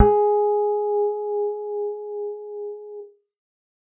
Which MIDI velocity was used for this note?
75